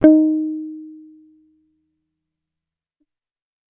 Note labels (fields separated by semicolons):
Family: bass; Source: electronic; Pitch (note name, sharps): D#4; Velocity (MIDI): 50; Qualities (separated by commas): fast decay